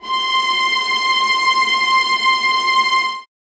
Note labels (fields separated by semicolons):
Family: string; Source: acoustic; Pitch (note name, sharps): C6; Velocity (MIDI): 100; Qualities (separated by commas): reverb